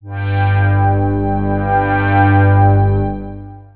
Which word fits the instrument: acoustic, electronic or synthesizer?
synthesizer